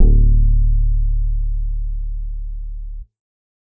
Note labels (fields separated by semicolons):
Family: bass; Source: synthesizer; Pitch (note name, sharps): D1; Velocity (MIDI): 75; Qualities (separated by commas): dark, reverb